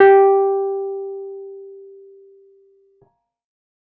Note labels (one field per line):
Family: keyboard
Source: electronic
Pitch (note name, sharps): G4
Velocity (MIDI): 100